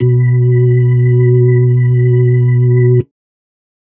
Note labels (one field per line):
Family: organ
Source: electronic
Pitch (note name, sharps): B2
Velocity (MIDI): 25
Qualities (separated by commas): dark